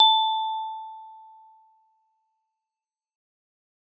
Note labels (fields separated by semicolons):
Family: mallet percussion; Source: acoustic; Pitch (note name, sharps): A5; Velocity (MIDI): 127; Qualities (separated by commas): fast decay